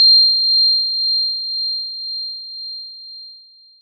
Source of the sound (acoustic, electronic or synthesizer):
acoustic